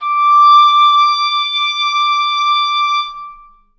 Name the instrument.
acoustic reed instrument